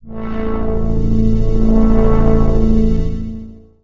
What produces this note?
synthesizer lead